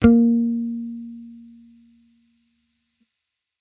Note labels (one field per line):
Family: bass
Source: electronic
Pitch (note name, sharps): A#3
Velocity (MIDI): 25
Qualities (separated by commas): distorted